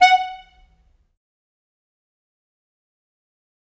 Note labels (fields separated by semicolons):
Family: reed; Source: acoustic; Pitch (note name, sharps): F#5; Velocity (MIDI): 75; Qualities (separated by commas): fast decay, percussive, reverb